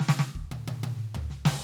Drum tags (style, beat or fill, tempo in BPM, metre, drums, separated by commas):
Afro-Cuban bembé, fill, 122 BPM, 4/4, crash, snare, high tom, floor tom, kick